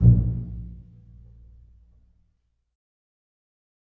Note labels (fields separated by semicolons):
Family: string; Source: acoustic; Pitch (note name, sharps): A#1; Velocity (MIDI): 100; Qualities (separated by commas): dark, fast decay, reverb